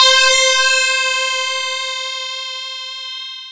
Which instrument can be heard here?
electronic mallet percussion instrument